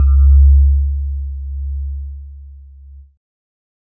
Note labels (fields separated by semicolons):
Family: keyboard; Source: electronic; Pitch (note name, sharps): C#2; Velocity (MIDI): 50; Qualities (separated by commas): multiphonic